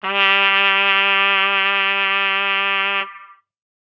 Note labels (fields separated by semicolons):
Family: brass; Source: acoustic; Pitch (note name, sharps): G3; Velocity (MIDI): 100; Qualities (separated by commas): distorted